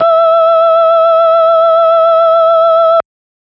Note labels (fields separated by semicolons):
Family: organ; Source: electronic; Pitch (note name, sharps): E5; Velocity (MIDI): 127